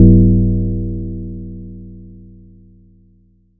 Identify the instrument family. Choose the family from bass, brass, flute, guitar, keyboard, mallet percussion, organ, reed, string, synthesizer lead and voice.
mallet percussion